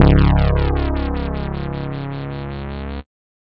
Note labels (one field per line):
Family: bass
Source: synthesizer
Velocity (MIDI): 127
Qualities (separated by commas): distorted